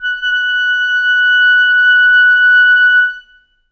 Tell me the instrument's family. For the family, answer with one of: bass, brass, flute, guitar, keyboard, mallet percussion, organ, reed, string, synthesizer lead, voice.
reed